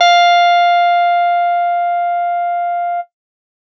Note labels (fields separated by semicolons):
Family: guitar; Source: electronic; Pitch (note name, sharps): F5; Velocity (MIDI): 75